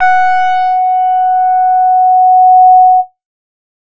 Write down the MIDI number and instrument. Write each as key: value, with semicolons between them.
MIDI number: 78; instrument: synthesizer bass